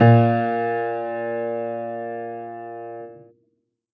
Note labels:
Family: keyboard; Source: acoustic; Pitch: A#2; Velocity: 127; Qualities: reverb

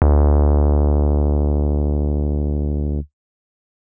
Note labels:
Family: keyboard; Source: electronic; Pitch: D2; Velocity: 127; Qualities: distorted

